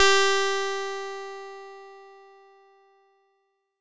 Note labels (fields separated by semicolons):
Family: bass; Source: synthesizer; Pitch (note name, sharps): G4; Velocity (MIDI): 100; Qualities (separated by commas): bright, distorted